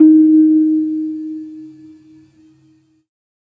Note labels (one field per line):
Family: keyboard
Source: electronic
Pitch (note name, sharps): D#4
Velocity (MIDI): 25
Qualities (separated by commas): dark